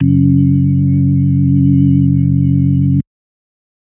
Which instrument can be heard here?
electronic organ